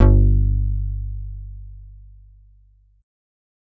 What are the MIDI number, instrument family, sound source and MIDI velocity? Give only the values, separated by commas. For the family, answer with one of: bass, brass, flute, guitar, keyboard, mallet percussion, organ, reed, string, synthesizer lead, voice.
31, bass, synthesizer, 127